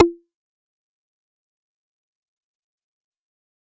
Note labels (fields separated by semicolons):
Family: bass; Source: synthesizer; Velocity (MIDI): 127; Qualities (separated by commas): distorted, fast decay, percussive